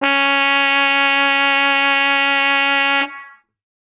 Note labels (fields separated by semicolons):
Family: brass; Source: acoustic; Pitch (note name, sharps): C#4; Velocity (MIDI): 127; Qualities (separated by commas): bright